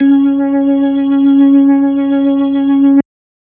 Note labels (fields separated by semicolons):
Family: organ; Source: electronic; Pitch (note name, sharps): C#4; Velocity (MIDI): 75